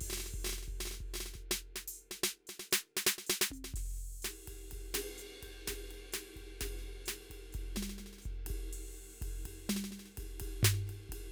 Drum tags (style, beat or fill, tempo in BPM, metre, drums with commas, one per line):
bossa nova
beat
127 BPM
4/4
crash, ride, open hi-hat, hi-hat pedal, snare, high tom, mid tom, floor tom, kick